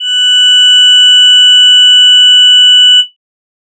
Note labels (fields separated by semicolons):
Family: voice; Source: synthesizer; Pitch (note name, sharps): F#6; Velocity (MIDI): 75; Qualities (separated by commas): bright